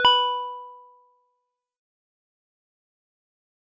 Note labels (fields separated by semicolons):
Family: mallet percussion; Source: acoustic; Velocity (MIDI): 75; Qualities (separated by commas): fast decay, multiphonic